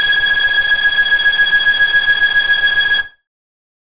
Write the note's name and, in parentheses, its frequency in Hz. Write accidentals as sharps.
G#6 (1661 Hz)